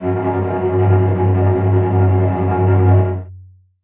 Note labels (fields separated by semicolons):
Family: string; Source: acoustic; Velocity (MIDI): 75; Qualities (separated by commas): bright, long release, non-linear envelope, reverb